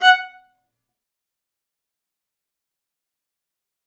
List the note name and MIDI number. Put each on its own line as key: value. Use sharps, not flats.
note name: F#5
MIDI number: 78